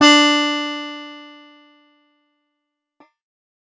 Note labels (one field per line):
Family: guitar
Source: acoustic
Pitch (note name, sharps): D4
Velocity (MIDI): 127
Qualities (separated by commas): bright, distorted